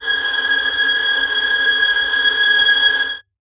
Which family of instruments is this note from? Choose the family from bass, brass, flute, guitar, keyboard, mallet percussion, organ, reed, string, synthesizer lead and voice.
string